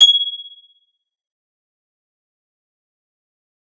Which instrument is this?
electronic guitar